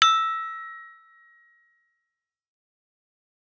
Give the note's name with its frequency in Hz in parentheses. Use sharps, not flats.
E6 (1319 Hz)